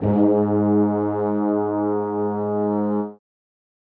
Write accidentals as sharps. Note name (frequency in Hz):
G#2 (103.8 Hz)